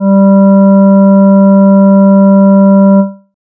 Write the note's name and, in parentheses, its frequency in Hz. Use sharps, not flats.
G3 (196 Hz)